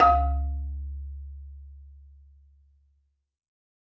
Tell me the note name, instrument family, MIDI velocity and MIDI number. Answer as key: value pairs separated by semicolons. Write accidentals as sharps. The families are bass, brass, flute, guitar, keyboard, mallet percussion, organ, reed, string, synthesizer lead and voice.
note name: C#2; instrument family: mallet percussion; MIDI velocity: 127; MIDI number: 37